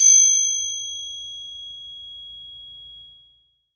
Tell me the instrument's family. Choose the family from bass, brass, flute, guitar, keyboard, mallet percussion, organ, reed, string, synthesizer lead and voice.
mallet percussion